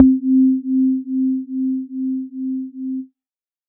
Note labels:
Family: synthesizer lead; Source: synthesizer; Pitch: C4; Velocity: 75

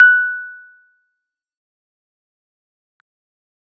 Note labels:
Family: keyboard; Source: electronic; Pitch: F#6; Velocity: 50; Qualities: fast decay, percussive

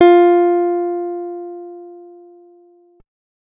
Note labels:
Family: guitar; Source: acoustic; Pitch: F4; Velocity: 25

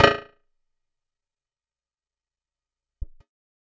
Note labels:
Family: guitar; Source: acoustic; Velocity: 50; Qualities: fast decay, percussive

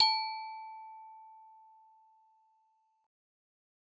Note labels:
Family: mallet percussion; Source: acoustic; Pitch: A5; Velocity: 25; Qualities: percussive

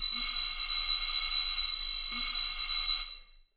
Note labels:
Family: flute; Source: acoustic; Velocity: 75; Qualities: bright, reverb

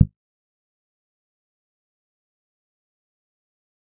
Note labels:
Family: guitar; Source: electronic; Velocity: 25; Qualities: fast decay, percussive

